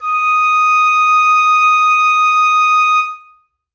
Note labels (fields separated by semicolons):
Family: reed; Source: acoustic; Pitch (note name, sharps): D#6; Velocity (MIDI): 25; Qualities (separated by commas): reverb